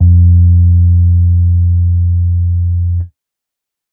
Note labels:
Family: keyboard; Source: electronic; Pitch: F2; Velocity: 25

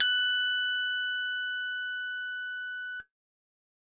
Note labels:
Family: keyboard; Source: electronic; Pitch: F#6; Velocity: 50

